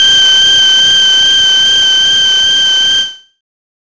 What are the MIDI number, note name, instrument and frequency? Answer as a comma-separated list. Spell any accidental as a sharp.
91, G6, synthesizer bass, 1568 Hz